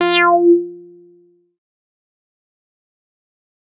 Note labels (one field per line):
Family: bass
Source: synthesizer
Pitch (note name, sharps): F4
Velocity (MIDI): 100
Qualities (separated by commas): bright, distorted, fast decay